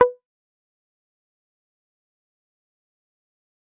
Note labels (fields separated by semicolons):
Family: guitar; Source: electronic; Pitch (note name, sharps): B4; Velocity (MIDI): 25; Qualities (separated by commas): fast decay, percussive